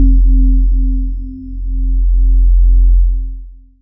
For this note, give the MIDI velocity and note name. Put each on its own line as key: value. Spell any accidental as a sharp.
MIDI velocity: 25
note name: F1